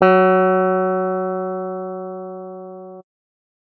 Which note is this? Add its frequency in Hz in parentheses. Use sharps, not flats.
F#3 (185 Hz)